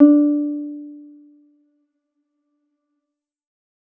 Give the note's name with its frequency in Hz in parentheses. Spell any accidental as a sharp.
D4 (293.7 Hz)